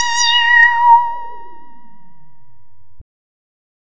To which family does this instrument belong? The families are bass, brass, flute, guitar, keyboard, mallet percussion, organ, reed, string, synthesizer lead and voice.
bass